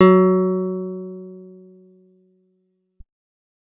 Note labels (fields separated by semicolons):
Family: guitar; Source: acoustic; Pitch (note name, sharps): F#3; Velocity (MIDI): 100